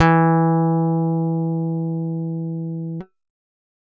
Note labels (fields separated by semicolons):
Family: guitar; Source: acoustic; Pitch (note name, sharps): E3; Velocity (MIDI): 75